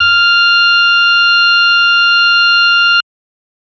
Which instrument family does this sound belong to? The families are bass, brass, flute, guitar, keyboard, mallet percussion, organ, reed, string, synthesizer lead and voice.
organ